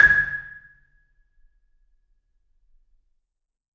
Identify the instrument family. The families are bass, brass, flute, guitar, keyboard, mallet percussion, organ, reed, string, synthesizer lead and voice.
mallet percussion